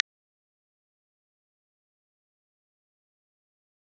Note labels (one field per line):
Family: guitar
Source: electronic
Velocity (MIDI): 100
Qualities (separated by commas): fast decay, percussive